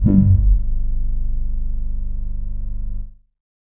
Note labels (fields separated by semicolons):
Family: bass; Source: synthesizer; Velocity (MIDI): 25; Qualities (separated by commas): distorted, non-linear envelope